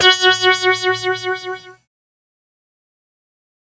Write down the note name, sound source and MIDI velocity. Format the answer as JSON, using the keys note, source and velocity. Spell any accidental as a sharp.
{"note": "F#4", "source": "synthesizer", "velocity": 75}